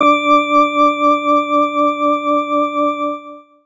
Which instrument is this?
electronic organ